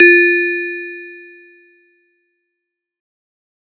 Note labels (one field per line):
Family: mallet percussion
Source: acoustic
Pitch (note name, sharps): F4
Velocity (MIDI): 127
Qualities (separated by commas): bright